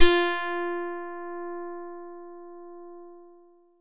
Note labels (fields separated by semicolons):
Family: guitar; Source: synthesizer; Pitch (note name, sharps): F4; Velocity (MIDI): 25; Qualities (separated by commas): bright